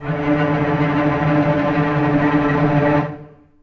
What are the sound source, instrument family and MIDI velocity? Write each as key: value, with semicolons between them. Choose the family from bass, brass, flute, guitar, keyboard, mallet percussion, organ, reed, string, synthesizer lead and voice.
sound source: acoustic; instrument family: string; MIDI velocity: 50